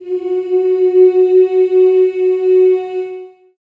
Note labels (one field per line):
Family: voice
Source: acoustic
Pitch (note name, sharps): F#4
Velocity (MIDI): 25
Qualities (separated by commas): reverb